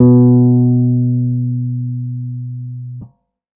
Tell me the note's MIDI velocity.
50